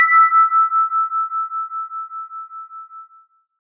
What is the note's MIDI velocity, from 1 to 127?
100